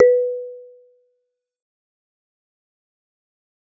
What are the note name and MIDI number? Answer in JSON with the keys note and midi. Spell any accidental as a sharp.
{"note": "B4", "midi": 71}